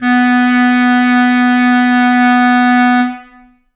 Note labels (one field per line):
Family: reed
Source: acoustic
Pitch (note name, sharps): B3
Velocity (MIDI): 127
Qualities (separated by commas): long release, reverb